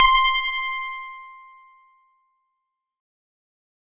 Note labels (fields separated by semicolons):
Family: guitar; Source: acoustic; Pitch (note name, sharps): C6; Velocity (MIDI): 127; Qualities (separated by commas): bright, distorted, fast decay